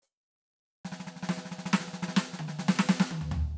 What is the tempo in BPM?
67 BPM